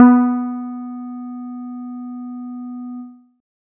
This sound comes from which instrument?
synthesizer guitar